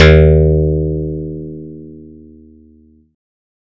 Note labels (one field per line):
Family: bass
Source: synthesizer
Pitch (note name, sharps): D#2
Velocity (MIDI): 100